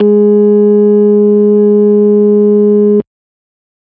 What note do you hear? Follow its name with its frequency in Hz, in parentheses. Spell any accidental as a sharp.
G#3 (207.7 Hz)